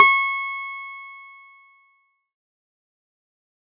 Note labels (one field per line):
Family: keyboard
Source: electronic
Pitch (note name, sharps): C#6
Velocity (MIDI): 127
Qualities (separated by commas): distorted, fast decay